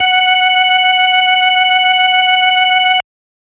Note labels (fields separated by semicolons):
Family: organ; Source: electronic; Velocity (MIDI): 25